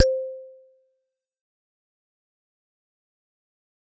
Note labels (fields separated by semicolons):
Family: mallet percussion; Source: acoustic; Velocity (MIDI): 75; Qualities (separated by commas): fast decay, percussive